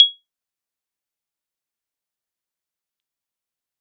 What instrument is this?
electronic keyboard